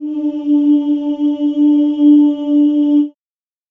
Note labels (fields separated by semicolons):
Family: voice; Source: acoustic; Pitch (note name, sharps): D4; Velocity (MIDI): 75; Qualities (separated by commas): dark, reverb